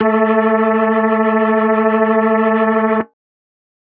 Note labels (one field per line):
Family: organ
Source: electronic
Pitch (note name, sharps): A3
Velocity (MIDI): 50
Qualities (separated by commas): distorted